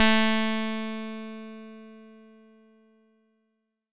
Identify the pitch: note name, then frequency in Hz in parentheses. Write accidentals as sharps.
A3 (220 Hz)